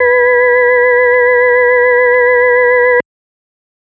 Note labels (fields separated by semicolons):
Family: organ; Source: electronic; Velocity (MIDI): 100; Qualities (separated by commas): multiphonic